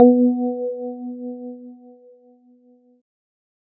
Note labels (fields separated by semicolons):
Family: keyboard; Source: electronic; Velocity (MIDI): 50; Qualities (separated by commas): dark